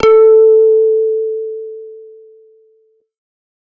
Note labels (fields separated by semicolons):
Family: bass; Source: synthesizer; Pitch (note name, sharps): A4; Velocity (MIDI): 100; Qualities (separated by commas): distorted